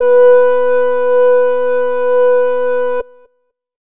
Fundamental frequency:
493.9 Hz